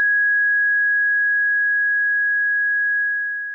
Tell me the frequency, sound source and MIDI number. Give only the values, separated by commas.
1661 Hz, synthesizer, 92